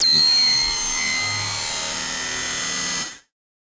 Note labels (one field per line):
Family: synthesizer lead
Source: synthesizer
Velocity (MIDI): 100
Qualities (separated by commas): bright, distorted, multiphonic, non-linear envelope